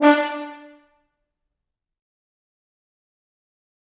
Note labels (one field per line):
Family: brass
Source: acoustic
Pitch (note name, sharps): D4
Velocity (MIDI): 127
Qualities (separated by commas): bright, fast decay, percussive, reverb